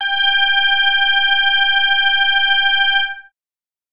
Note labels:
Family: bass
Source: synthesizer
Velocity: 75

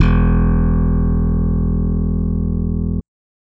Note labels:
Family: bass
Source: electronic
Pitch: E1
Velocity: 50

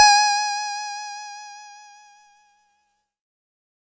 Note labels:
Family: keyboard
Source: electronic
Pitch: G#5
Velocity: 100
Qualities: bright

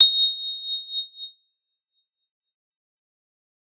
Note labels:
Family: bass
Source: synthesizer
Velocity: 75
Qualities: bright, fast decay

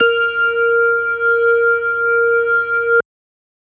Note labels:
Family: organ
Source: electronic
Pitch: A#4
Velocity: 25

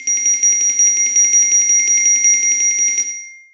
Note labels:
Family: mallet percussion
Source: acoustic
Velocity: 75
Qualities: long release, reverb

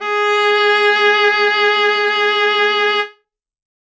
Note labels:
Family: string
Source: acoustic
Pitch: G#4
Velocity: 100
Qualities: reverb

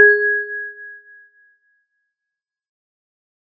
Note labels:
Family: mallet percussion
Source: acoustic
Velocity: 75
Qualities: fast decay

